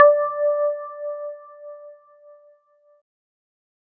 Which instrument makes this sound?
electronic keyboard